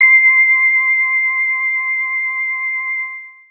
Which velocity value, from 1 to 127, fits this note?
127